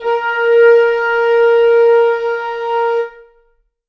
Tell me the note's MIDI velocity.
50